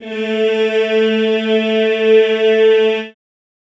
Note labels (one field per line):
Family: voice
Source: acoustic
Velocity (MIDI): 100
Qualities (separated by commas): reverb